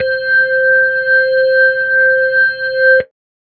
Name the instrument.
electronic keyboard